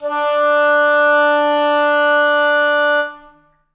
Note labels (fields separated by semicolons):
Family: reed; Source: acoustic; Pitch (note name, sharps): D4; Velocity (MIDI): 75; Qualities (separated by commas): reverb